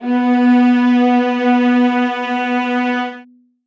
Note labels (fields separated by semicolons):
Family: string; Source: acoustic; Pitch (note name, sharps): B3; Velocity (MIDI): 127; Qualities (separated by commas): reverb